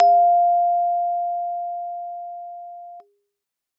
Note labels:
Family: keyboard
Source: acoustic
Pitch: F5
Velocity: 50

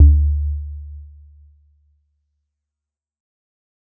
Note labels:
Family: mallet percussion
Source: acoustic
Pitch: D2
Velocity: 25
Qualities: fast decay

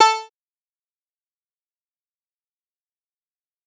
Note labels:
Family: bass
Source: synthesizer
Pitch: A4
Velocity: 75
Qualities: bright, distorted, fast decay, percussive

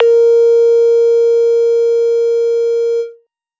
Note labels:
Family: bass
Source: synthesizer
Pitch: A#4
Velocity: 25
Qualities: distorted

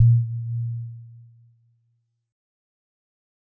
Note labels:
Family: mallet percussion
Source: acoustic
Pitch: A#2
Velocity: 25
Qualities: dark, fast decay

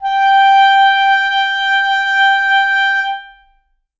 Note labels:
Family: reed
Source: acoustic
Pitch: G5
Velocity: 127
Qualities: reverb

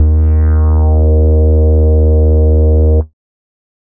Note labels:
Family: bass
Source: synthesizer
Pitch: D#2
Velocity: 100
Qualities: dark, distorted

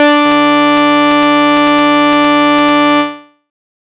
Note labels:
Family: bass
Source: synthesizer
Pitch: D4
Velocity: 100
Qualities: bright, distorted

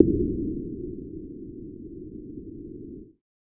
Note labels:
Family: bass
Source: synthesizer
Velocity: 25

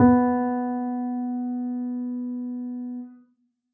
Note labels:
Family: keyboard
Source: acoustic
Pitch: B3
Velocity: 50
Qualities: dark

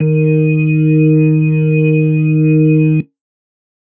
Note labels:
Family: organ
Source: electronic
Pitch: D#3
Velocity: 50

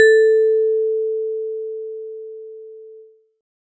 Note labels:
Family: mallet percussion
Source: acoustic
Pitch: A4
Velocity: 75

